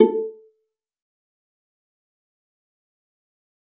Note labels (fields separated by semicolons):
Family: string; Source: acoustic; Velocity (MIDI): 25; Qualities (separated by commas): fast decay, percussive, reverb